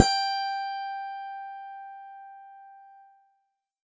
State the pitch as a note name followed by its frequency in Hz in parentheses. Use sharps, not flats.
G5 (784 Hz)